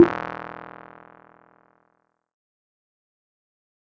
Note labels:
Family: keyboard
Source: electronic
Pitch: E1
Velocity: 75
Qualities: fast decay, percussive

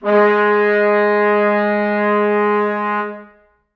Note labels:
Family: brass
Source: acoustic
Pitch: G#3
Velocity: 50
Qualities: reverb

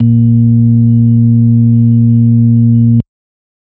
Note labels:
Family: organ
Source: electronic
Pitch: A#2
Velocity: 50

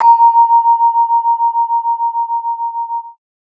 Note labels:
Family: mallet percussion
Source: acoustic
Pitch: A#5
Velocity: 75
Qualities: multiphonic

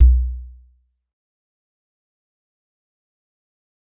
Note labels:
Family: mallet percussion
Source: acoustic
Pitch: B1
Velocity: 75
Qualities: dark, fast decay, percussive

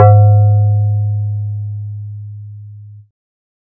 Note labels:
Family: bass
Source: synthesizer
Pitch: G#2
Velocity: 50

